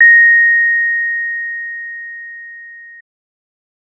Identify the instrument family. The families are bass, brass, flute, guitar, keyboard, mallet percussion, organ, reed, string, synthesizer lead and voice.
bass